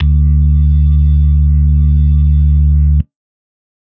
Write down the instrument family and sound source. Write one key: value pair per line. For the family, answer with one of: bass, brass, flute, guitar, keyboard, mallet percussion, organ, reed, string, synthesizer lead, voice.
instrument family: organ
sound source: electronic